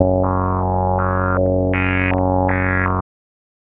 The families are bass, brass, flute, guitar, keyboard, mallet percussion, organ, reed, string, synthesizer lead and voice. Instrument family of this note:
bass